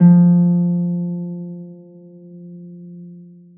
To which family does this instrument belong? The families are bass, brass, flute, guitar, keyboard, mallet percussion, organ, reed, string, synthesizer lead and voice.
string